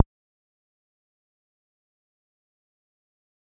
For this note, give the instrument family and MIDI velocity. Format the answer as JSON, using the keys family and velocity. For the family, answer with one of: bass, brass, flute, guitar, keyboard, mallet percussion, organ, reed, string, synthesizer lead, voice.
{"family": "bass", "velocity": 50}